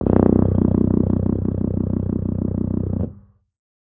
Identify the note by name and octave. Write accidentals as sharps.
B0